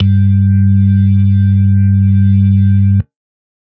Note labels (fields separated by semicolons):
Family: organ; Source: electronic; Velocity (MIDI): 50; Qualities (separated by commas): dark